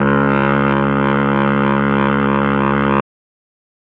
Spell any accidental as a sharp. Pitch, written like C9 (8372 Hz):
C#2 (69.3 Hz)